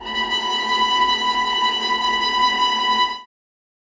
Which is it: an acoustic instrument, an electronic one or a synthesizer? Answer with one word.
acoustic